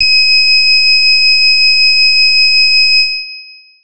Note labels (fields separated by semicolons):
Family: keyboard; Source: electronic; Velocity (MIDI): 75; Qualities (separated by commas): bright, distorted, long release